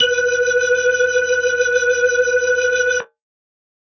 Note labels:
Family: organ; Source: electronic; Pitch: B4; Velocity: 25; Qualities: bright

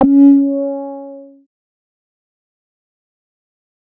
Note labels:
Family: bass; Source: synthesizer; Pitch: C#4; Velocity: 75; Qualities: distorted, fast decay

